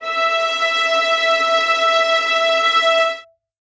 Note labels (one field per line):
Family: string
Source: acoustic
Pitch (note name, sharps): E5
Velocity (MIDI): 50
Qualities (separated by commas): reverb